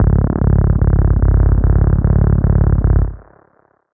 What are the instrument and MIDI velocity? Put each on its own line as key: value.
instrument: synthesizer bass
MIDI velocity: 25